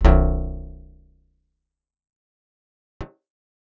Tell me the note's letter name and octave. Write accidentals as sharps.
B0